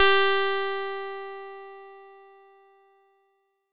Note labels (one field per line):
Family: bass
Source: synthesizer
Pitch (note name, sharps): G4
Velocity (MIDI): 127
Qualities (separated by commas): bright, distorted